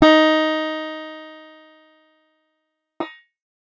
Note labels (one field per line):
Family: guitar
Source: acoustic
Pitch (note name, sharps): D#4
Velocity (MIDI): 25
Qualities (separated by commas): bright, distorted